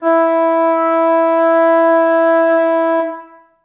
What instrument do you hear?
acoustic flute